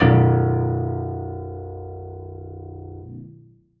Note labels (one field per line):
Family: keyboard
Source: acoustic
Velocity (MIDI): 127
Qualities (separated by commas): reverb